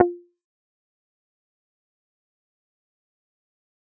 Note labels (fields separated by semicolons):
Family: bass; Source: synthesizer; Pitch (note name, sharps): F4; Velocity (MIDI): 25; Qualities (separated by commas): fast decay, percussive